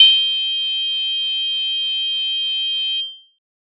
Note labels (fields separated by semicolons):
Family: keyboard; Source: electronic; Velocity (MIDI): 127; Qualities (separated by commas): bright